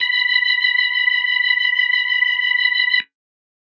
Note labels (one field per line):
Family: organ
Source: electronic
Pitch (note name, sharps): B5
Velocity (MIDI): 127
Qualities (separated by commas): reverb